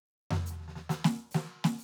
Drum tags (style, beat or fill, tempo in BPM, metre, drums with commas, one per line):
Purdie shuffle
fill
130 BPM
4/4
hi-hat pedal, snare, floor tom